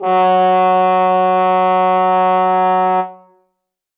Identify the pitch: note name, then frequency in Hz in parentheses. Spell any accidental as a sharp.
F#3 (185 Hz)